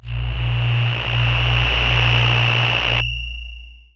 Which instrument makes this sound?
synthesizer voice